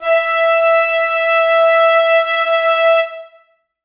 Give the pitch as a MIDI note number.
76